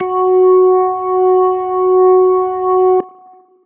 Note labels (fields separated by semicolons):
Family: organ; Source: electronic; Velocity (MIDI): 50